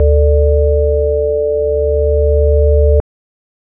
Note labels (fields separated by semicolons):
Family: organ; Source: electronic; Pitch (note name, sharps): D2; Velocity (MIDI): 100